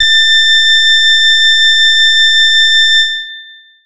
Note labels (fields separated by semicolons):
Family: keyboard; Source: electronic; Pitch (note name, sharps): A6; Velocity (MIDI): 50; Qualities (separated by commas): bright, distorted, long release